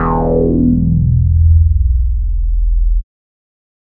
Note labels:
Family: bass; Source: synthesizer; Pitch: E0; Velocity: 50; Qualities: distorted

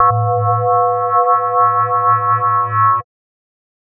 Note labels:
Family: mallet percussion; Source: synthesizer; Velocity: 75; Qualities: multiphonic, non-linear envelope

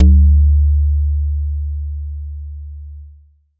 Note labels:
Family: bass; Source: synthesizer; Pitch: D2; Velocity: 100; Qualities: dark, distorted

